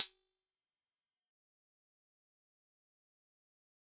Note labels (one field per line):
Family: guitar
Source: acoustic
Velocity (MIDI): 50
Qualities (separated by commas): bright, fast decay, percussive, reverb